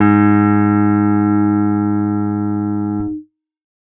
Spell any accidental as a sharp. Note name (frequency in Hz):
G#2 (103.8 Hz)